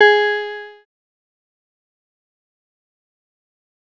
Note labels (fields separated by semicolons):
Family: synthesizer lead; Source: synthesizer; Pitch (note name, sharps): G#4; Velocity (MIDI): 50; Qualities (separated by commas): distorted, fast decay